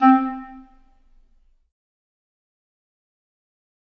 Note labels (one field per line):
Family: reed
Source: acoustic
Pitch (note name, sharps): C4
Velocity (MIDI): 25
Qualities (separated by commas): fast decay, percussive, reverb